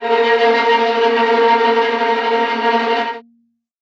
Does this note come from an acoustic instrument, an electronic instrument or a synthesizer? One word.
acoustic